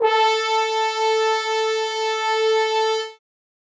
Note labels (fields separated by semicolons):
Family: brass; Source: acoustic; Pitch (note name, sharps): A4; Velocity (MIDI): 127; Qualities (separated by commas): bright, reverb